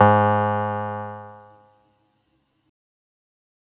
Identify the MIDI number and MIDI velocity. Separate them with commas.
44, 127